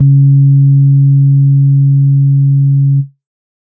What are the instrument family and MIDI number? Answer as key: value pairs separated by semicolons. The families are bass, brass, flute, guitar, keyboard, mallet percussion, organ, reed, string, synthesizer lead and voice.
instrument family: organ; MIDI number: 49